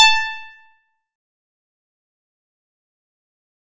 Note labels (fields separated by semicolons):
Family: guitar; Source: acoustic; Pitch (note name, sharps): A5; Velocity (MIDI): 50; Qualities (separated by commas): bright, distorted, fast decay, percussive